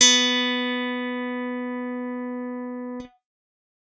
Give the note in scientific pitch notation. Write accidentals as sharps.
B3